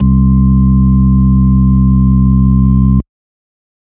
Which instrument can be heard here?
electronic organ